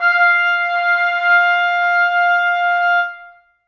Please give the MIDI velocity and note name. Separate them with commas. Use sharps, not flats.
25, F5